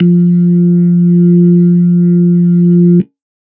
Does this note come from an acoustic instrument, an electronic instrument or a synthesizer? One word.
electronic